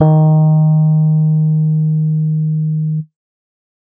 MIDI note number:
51